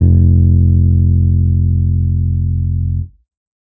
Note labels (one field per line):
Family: keyboard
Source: electronic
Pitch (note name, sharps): F1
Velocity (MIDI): 75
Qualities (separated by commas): dark, distorted